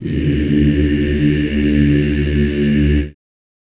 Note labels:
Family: voice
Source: acoustic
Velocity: 127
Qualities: reverb

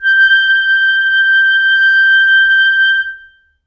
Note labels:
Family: reed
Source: acoustic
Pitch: G6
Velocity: 25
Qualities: reverb

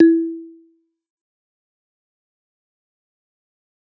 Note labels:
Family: mallet percussion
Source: acoustic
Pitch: E4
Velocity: 127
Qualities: fast decay, percussive

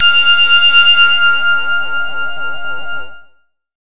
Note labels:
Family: bass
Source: synthesizer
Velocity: 100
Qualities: bright, distorted

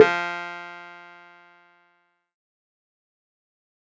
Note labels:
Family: keyboard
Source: electronic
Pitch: F3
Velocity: 50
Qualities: distorted, fast decay

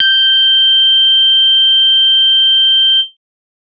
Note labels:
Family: bass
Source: synthesizer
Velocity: 75

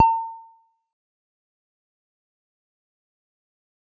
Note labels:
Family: bass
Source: synthesizer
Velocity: 50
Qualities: fast decay, percussive

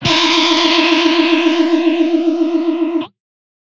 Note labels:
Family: guitar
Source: electronic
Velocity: 50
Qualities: bright, distorted

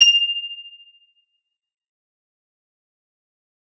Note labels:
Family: guitar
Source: electronic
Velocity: 25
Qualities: bright, fast decay, multiphonic, non-linear envelope, percussive

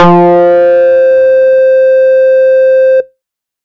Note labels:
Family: bass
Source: synthesizer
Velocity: 75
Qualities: distorted

